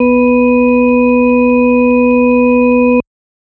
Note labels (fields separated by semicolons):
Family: organ; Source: electronic; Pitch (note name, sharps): B3; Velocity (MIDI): 100